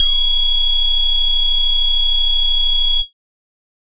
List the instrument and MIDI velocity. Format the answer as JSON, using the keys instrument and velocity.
{"instrument": "synthesizer bass", "velocity": 127}